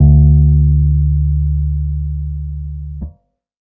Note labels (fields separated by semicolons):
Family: keyboard; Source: electronic; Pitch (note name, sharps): D2; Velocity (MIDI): 25; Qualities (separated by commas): dark